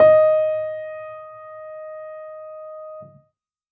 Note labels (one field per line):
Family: keyboard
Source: acoustic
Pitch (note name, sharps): D#5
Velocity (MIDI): 50